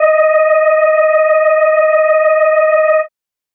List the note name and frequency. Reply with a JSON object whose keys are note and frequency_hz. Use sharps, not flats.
{"note": "D#5", "frequency_hz": 622.3}